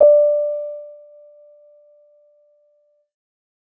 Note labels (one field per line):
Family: keyboard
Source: electronic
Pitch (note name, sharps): D5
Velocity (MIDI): 100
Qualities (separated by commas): dark